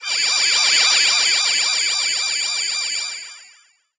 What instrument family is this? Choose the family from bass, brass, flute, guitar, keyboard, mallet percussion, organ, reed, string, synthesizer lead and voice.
voice